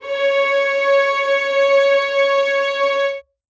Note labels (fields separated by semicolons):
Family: string; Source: acoustic; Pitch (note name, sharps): C#5; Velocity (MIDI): 25; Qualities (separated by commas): reverb